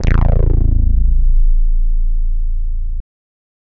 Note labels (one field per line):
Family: bass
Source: synthesizer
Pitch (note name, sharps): A0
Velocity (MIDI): 100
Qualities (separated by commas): distorted